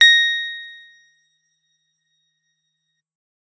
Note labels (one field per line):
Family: guitar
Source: electronic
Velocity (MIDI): 75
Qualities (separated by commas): bright